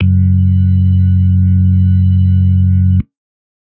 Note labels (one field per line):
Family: organ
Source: electronic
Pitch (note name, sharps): F#2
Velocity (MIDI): 127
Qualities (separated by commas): dark